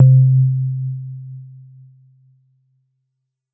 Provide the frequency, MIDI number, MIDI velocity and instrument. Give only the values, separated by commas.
130.8 Hz, 48, 50, acoustic mallet percussion instrument